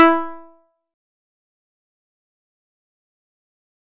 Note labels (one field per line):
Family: guitar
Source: acoustic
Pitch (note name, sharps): E4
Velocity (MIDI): 25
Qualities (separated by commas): distorted, fast decay, percussive